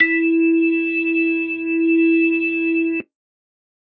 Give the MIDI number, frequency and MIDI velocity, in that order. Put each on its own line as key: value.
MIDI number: 64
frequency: 329.6 Hz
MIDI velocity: 50